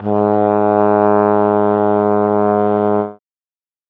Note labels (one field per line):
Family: brass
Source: acoustic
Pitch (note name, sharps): G#2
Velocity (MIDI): 75